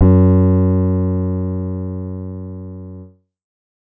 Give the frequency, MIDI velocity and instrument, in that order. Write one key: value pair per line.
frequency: 92.5 Hz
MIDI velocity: 50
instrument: synthesizer keyboard